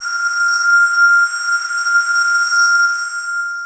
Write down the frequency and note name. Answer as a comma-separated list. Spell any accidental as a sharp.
1397 Hz, F6